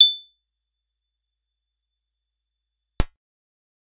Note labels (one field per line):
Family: guitar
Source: acoustic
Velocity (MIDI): 127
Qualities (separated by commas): percussive